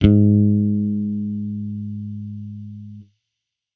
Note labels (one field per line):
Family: bass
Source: electronic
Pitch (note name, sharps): G#2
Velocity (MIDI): 25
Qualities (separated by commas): distorted